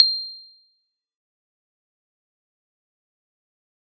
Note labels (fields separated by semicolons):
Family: keyboard; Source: electronic; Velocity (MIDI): 50; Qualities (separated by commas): fast decay, percussive